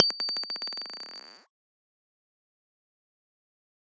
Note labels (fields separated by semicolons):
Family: guitar; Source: electronic; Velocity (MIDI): 75; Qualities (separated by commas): fast decay